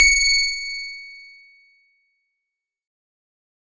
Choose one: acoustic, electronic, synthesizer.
acoustic